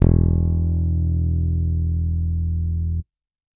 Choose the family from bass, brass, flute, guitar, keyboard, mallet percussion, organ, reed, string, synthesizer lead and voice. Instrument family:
bass